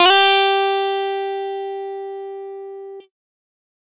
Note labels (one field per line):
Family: guitar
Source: electronic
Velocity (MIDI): 127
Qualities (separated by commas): distorted